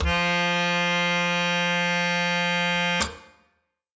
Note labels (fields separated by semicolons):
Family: reed; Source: acoustic; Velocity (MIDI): 127